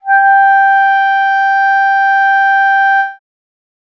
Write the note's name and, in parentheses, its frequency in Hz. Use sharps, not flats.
G5 (784 Hz)